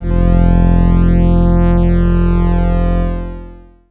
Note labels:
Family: organ; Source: electronic; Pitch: F1; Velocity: 127; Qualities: distorted, long release

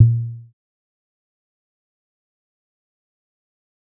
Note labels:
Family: bass; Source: synthesizer; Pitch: A#2; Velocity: 25; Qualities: dark, fast decay, percussive

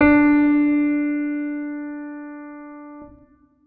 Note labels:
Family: organ; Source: electronic; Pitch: D4; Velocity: 75; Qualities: reverb

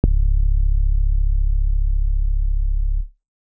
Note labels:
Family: keyboard; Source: electronic; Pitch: C#1; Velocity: 25

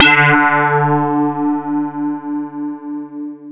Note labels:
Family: mallet percussion; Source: electronic; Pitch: D3; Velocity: 25; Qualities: distorted, long release, non-linear envelope

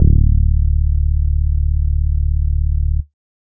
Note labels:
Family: bass; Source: synthesizer; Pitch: D1; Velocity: 100

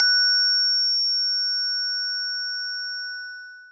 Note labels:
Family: mallet percussion; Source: acoustic; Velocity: 100; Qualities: bright, distorted, long release

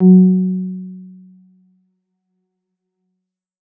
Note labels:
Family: keyboard; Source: electronic; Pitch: F#3; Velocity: 75

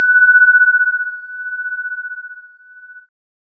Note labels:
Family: keyboard; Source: electronic; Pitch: F#6; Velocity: 127; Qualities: multiphonic

